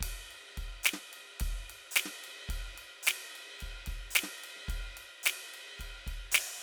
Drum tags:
blues shuffle, beat, 72 BPM, 4/4, ride, hi-hat pedal, snare, kick

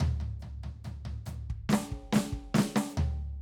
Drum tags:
half-time rock, fill, 140 BPM, 4/4, hi-hat pedal, snare, high tom, floor tom, kick

